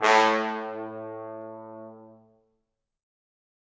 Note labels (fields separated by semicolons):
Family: brass; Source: acoustic; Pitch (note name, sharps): A2; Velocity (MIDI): 127; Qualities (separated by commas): bright, fast decay, reverb